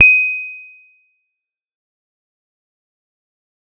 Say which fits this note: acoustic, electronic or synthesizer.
electronic